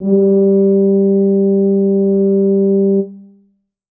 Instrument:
acoustic brass instrument